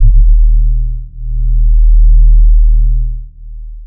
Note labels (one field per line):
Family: bass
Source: synthesizer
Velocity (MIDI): 25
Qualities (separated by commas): long release